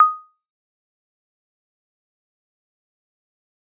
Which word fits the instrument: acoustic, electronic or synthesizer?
acoustic